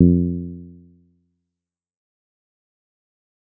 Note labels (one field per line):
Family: bass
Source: synthesizer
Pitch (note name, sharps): F2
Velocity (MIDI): 50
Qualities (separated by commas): dark, fast decay